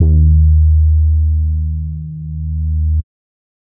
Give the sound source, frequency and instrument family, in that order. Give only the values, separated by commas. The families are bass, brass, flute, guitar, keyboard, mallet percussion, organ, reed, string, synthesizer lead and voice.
synthesizer, 77.78 Hz, bass